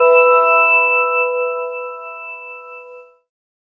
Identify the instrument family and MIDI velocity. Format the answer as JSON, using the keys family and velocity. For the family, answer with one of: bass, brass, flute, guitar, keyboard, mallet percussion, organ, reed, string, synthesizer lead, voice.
{"family": "keyboard", "velocity": 25}